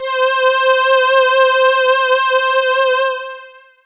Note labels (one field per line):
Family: voice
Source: synthesizer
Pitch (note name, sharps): C5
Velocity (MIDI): 25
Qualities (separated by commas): distorted, long release